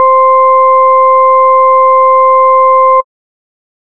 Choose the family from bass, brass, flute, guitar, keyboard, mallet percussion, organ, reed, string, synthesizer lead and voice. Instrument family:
bass